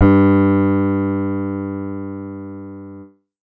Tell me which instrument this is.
synthesizer keyboard